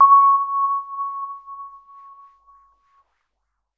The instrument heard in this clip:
electronic keyboard